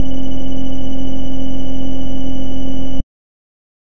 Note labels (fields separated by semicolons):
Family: bass; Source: synthesizer; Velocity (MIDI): 100